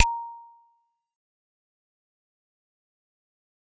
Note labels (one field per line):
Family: mallet percussion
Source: acoustic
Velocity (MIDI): 50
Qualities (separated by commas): fast decay, percussive